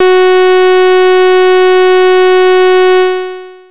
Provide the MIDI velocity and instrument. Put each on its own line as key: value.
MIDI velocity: 25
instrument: synthesizer bass